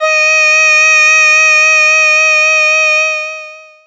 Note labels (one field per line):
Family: voice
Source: synthesizer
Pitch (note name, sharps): D#5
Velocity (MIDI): 50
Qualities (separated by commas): distorted, long release